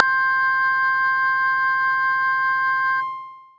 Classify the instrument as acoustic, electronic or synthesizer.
synthesizer